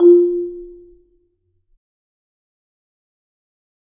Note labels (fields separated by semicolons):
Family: mallet percussion; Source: acoustic; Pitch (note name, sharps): F4; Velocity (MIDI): 50; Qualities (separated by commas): dark, fast decay, reverb